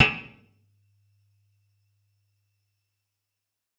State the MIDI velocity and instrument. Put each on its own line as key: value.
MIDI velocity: 25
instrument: electronic guitar